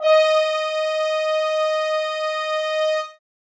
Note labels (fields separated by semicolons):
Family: brass; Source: acoustic; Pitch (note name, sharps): D#5; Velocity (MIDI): 127; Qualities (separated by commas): bright, reverb